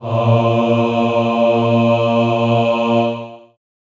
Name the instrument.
acoustic voice